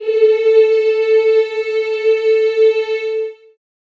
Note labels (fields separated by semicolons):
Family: voice; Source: acoustic; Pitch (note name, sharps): A4; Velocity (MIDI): 75; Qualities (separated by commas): reverb